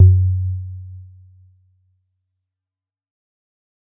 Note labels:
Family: mallet percussion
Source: acoustic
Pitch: F#2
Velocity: 25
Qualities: fast decay

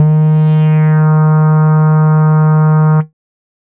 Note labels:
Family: bass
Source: synthesizer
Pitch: D#3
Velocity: 127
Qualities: distorted

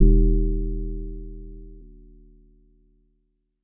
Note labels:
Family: mallet percussion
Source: synthesizer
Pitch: D#1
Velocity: 50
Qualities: multiphonic

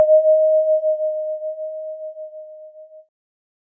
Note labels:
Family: keyboard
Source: electronic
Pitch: D#5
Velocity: 75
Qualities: multiphonic

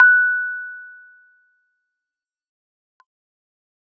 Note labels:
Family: keyboard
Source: electronic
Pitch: F#6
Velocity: 75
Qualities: fast decay

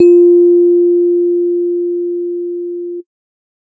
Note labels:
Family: keyboard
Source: electronic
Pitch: F4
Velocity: 100

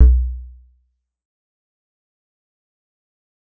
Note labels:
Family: guitar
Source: electronic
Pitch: B1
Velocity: 25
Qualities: dark, fast decay, percussive, reverb

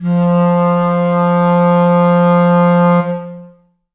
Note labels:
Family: reed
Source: acoustic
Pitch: F3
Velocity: 75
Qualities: long release, reverb

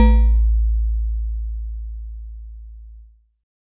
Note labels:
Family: mallet percussion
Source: acoustic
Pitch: A1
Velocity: 50

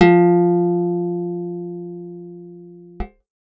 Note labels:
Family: guitar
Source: acoustic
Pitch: F3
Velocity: 127

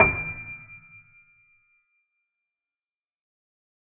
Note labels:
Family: keyboard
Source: acoustic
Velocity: 50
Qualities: dark, fast decay, percussive

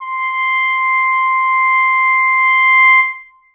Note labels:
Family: reed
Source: acoustic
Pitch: C6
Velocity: 100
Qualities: reverb

